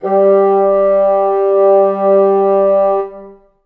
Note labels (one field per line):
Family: reed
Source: acoustic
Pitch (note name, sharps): G3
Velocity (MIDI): 100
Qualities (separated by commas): reverb